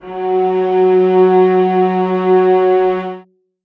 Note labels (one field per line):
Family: string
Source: acoustic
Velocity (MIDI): 75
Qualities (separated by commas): reverb